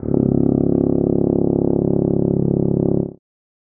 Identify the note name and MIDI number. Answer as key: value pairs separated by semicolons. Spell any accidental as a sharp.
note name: C#1; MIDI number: 25